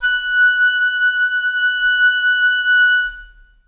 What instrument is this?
acoustic reed instrument